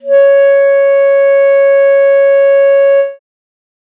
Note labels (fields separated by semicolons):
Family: reed; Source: acoustic; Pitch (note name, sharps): C#5; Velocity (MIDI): 75; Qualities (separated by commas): dark